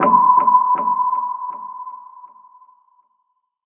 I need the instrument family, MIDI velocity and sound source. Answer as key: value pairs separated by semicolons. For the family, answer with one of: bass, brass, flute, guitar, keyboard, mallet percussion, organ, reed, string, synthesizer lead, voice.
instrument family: synthesizer lead; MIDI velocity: 75; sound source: synthesizer